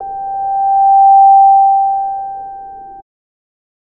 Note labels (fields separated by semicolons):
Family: bass; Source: synthesizer; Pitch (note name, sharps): G5; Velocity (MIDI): 50; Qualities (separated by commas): distorted